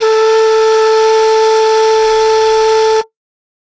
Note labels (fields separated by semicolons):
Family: flute; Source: acoustic; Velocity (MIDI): 50